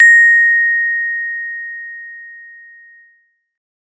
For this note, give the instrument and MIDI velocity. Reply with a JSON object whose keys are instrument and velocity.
{"instrument": "acoustic mallet percussion instrument", "velocity": 75}